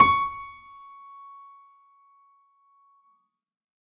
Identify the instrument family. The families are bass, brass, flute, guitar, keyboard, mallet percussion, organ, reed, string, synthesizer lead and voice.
keyboard